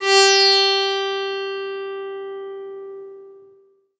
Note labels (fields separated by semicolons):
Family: guitar; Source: acoustic; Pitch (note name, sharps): G4; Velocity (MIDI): 100; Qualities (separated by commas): bright, reverb